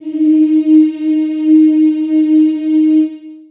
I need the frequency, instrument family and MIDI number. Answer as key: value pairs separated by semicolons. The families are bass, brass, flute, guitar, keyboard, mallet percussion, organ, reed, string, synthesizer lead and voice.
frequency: 311.1 Hz; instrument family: voice; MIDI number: 63